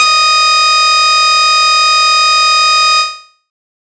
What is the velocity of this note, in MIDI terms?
75